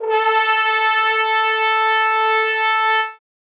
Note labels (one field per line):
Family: brass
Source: acoustic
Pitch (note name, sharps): A4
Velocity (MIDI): 127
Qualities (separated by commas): bright, reverb